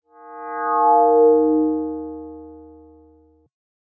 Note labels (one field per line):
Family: mallet percussion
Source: electronic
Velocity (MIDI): 127